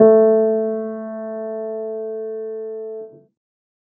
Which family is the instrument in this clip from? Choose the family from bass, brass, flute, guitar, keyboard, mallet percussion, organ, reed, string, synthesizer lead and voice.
keyboard